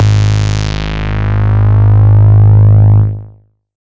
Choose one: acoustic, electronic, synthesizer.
synthesizer